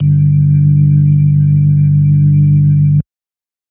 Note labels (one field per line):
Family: organ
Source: electronic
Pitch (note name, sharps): G1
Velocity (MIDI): 50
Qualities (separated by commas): dark